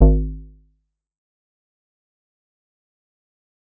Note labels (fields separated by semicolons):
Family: bass; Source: synthesizer; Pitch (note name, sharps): G#1; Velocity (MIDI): 75; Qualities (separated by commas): dark, fast decay, percussive